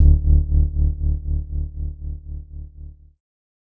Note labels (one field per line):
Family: keyboard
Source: electronic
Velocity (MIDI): 75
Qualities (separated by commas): dark